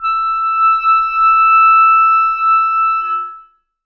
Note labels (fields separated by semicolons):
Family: reed; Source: acoustic; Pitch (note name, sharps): E6; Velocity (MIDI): 75; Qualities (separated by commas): long release, reverb